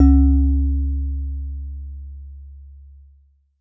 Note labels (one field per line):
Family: mallet percussion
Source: acoustic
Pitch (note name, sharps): C#2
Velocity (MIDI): 100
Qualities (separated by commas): dark